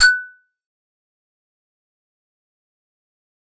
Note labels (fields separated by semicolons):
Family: keyboard; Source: acoustic; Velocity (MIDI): 127; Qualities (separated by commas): fast decay, percussive